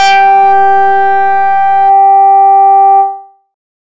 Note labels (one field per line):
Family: bass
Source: synthesizer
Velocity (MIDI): 100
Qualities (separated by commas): bright, distorted